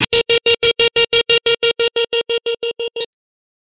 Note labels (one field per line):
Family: guitar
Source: electronic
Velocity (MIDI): 50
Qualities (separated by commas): bright, distorted, tempo-synced